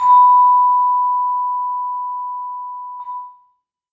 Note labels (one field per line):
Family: mallet percussion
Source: acoustic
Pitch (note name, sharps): B5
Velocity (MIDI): 127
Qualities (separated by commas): reverb